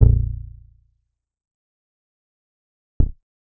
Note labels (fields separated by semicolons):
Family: bass; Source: synthesizer; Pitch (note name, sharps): A#0; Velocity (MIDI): 50; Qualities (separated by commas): dark, fast decay, percussive